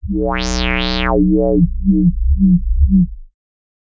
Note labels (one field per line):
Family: bass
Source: synthesizer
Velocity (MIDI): 75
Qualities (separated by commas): distorted, non-linear envelope